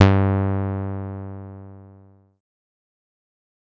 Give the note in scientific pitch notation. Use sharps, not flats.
G2